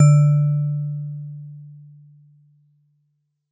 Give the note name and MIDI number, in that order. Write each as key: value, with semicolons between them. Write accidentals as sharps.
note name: D3; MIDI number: 50